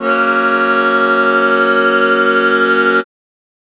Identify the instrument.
acoustic keyboard